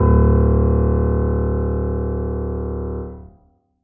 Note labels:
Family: keyboard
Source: acoustic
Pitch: D1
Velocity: 75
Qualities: reverb

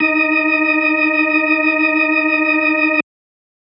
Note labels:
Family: organ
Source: electronic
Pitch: D#4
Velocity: 75

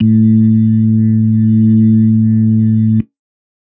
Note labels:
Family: organ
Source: electronic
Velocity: 50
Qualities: dark

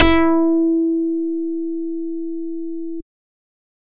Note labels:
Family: bass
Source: synthesizer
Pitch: E4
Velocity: 100

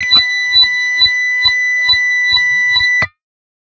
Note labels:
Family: guitar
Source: synthesizer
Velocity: 50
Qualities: bright, distorted

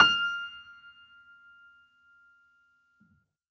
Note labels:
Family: keyboard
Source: acoustic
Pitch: F6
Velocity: 100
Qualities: percussive

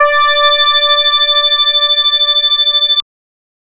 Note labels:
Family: bass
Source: synthesizer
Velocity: 127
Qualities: distorted, multiphonic

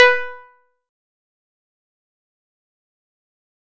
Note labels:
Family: guitar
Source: acoustic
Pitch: B4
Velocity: 25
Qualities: distorted, fast decay, percussive

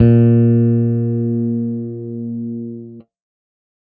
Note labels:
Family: bass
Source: electronic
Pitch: A#2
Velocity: 25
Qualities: dark

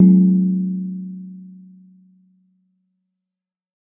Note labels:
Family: mallet percussion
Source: acoustic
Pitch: F#3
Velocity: 127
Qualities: dark, reverb

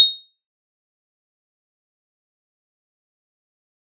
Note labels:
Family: mallet percussion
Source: acoustic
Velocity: 127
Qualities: bright, fast decay, percussive

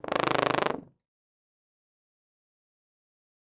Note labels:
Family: brass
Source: acoustic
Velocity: 50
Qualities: bright, fast decay, reverb

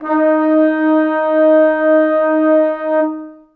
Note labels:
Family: brass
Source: acoustic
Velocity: 50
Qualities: reverb

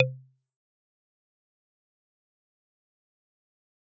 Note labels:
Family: mallet percussion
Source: acoustic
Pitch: C3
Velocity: 75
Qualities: fast decay, percussive

